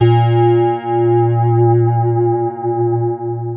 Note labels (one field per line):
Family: guitar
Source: electronic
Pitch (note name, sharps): A#2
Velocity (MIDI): 75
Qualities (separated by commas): long release, multiphonic, non-linear envelope